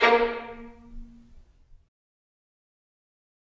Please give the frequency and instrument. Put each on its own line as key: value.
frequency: 233.1 Hz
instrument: acoustic string instrument